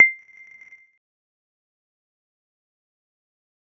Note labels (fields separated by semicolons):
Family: mallet percussion; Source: electronic; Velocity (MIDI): 25; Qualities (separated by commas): fast decay, non-linear envelope, percussive